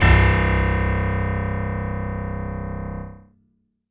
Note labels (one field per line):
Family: keyboard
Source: acoustic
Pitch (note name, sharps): C1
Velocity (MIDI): 127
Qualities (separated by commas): bright, reverb